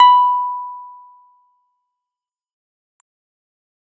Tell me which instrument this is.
electronic keyboard